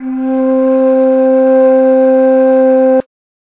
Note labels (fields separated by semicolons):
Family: flute; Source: acoustic; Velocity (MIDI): 50